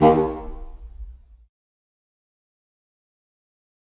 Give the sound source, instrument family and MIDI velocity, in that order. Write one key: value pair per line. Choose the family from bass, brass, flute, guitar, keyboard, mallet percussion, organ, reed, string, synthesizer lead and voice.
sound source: acoustic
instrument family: reed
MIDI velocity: 50